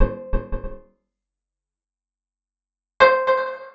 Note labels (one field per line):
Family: guitar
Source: acoustic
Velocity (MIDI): 25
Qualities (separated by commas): percussive, reverb